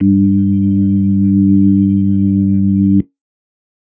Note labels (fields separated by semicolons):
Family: organ; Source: electronic; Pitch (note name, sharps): G2; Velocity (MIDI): 127; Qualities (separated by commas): dark